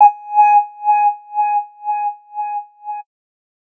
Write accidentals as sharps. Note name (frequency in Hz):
G#5 (830.6 Hz)